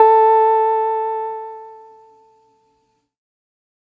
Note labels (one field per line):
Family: keyboard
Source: electronic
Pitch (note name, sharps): A4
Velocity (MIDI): 127